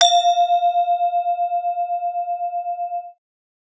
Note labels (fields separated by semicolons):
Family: mallet percussion; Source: acoustic; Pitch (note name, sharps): F5; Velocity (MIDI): 127